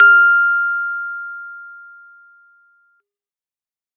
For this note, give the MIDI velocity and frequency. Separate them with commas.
127, 1397 Hz